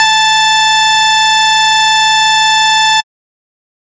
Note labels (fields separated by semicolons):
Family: bass; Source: synthesizer; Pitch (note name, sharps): A5; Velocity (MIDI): 25; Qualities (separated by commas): bright, distorted